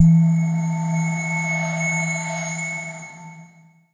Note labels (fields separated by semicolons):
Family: mallet percussion; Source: electronic; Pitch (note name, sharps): E3; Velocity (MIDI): 100; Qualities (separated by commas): long release, non-linear envelope